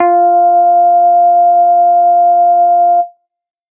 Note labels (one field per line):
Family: bass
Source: synthesizer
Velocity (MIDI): 50